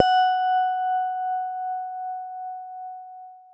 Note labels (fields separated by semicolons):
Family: guitar; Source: electronic; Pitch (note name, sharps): F#5; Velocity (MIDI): 100; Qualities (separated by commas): reverb